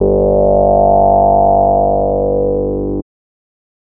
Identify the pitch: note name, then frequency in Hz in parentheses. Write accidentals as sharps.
G1 (49 Hz)